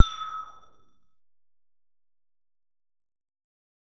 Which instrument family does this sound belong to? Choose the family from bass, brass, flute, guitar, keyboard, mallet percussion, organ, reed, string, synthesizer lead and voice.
bass